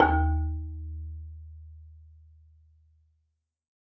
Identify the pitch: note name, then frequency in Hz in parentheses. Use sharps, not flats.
D#2 (77.78 Hz)